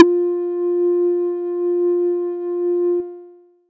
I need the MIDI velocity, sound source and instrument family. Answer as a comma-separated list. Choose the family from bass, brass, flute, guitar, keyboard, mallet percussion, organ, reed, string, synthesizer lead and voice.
50, synthesizer, bass